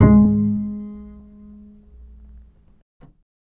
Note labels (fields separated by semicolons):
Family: bass; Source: electronic; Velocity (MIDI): 50; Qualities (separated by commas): reverb